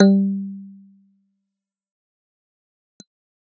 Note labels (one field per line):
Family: keyboard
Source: electronic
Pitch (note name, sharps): G3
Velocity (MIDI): 75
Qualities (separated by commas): fast decay